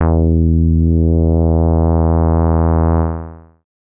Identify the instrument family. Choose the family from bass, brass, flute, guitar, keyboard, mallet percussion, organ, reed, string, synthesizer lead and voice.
bass